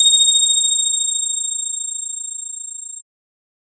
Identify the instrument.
synthesizer bass